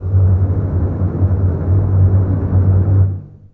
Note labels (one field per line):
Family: string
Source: acoustic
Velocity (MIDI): 25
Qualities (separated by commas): long release, non-linear envelope, reverb